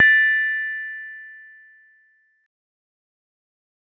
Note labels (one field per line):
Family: mallet percussion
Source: acoustic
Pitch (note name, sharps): A6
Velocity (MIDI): 50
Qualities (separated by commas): fast decay, reverb